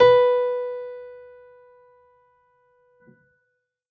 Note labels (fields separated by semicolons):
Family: keyboard; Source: acoustic; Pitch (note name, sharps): B4; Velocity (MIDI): 100